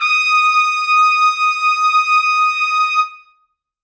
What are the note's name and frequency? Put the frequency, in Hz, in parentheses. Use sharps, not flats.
D#6 (1245 Hz)